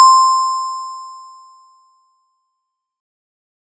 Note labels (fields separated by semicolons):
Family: mallet percussion; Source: acoustic; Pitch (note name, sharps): C6; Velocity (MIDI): 100; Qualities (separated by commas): bright